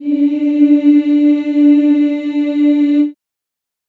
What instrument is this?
acoustic voice